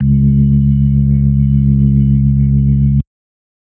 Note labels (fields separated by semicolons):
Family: organ; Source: electronic; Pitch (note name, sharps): C#2; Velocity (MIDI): 75; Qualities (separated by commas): dark